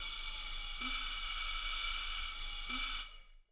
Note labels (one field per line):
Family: reed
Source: acoustic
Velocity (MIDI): 50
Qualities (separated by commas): bright, reverb